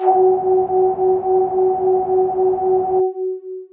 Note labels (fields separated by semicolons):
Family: voice; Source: synthesizer; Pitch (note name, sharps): F#4; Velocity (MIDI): 25; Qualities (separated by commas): distorted, long release